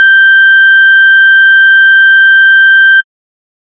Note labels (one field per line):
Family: bass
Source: synthesizer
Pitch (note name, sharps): G6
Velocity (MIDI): 127